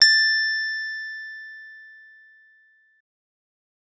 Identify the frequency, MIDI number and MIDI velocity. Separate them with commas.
1760 Hz, 93, 50